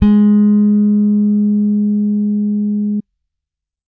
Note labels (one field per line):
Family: bass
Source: electronic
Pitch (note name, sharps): G#3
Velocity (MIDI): 50